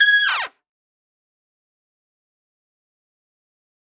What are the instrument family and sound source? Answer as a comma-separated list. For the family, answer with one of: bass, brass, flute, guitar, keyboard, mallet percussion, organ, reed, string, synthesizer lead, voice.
brass, acoustic